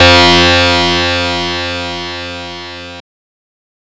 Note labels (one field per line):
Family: guitar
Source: synthesizer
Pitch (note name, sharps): F2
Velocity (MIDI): 127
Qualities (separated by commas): bright, distorted